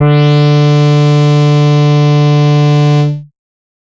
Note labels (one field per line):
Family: bass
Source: synthesizer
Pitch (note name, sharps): D3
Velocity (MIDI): 50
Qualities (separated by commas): bright, distorted